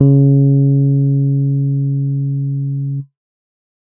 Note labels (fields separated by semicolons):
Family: keyboard; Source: electronic; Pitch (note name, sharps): C#3; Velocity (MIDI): 50; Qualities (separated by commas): dark